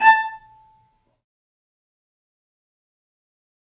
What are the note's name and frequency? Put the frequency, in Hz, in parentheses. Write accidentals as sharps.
A5 (880 Hz)